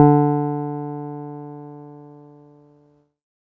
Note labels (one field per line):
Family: keyboard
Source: electronic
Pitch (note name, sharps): D3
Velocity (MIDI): 127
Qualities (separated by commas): dark